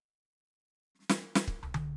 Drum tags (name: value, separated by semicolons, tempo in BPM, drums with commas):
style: Afro-Cuban rumba; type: fill; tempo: 110 BPM; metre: 4/4; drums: snare, high tom, floor tom, kick